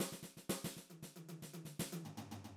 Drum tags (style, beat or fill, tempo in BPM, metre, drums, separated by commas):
New Orleans funk, fill, 93 BPM, 4/4, snare, high tom, floor tom